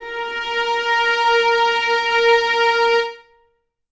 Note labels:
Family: string; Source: acoustic; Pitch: A#4; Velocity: 25; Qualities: reverb

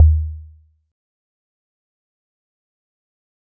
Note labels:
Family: mallet percussion; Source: acoustic; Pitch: D#2; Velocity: 25; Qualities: fast decay, percussive

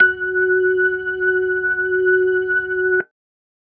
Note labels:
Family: organ; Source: electronic; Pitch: F#4; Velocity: 75

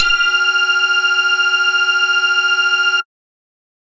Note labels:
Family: bass; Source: synthesizer; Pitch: F6; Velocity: 127

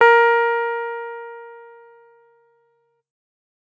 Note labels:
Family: guitar; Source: electronic; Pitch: A#4; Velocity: 25

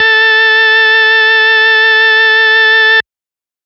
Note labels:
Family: organ; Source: electronic; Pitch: A4; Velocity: 100; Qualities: bright, distorted

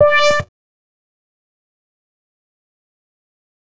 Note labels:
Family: bass; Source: synthesizer; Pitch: D5; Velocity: 50; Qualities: fast decay, percussive

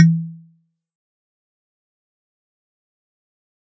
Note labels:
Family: mallet percussion; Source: acoustic; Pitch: E3; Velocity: 100; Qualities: fast decay, percussive

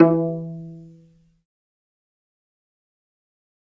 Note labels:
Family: string; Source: acoustic; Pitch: E3; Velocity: 75; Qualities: dark, fast decay, reverb

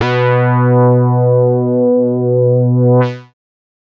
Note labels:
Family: bass; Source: synthesizer; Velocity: 50; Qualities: distorted, multiphonic

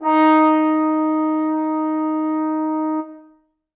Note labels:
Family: brass; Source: acoustic; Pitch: D#4; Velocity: 75; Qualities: bright, reverb

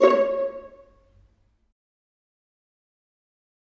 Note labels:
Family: string; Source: acoustic; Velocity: 75; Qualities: dark, fast decay, reverb

